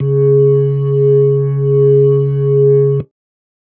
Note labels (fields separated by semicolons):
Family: keyboard; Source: electronic; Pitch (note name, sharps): C#3; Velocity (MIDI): 75